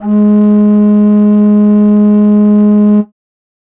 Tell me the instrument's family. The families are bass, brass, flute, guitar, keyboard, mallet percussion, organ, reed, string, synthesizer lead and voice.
flute